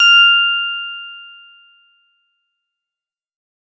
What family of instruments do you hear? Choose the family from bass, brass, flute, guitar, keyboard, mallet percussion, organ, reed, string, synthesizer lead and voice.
guitar